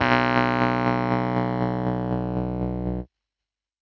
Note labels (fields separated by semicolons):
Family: keyboard; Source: electronic; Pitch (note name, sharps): B1; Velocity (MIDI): 127; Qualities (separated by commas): distorted, tempo-synced